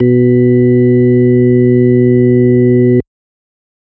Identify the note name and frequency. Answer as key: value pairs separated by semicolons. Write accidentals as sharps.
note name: B2; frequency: 123.5 Hz